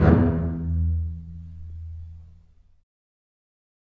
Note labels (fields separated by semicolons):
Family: string; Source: acoustic; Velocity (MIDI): 50; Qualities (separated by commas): reverb